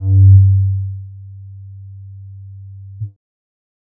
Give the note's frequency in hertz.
98 Hz